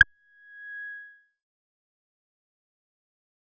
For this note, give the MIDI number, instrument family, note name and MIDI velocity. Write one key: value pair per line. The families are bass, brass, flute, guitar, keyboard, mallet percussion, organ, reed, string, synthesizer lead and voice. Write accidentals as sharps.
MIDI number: 92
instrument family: bass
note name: G#6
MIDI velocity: 75